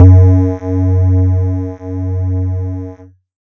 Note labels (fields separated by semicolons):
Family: synthesizer lead; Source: synthesizer; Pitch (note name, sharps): F#2; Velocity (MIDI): 127; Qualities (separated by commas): distorted